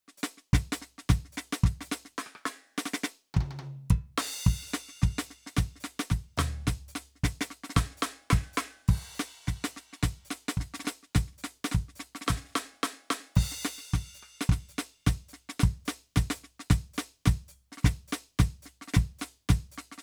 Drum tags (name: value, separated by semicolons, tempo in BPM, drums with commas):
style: swing; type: beat; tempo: 215 BPM; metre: 4/4; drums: crash, hi-hat pedal, percussion, snare, cross-stick, high tom, floor tom, kick